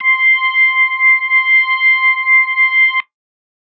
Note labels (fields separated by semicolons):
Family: organ; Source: electronic; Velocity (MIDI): 75